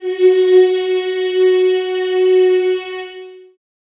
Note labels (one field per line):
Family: voice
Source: acoustic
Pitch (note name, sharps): F#4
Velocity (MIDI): 127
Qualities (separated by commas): long release, reverb